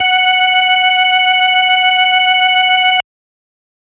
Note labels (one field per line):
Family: organ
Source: electronic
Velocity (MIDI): 127